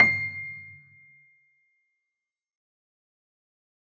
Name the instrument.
acoustic keyboard